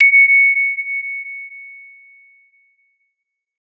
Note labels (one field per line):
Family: mallet percussion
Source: acoustic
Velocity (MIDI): 75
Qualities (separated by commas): bright, non-linear envelope